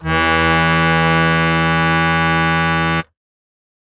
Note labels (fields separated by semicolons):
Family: keyboard; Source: acoustic; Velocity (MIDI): 100